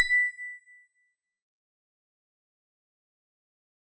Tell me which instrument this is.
acoustic mallet percussion instrument